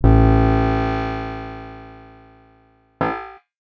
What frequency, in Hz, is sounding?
55 Hz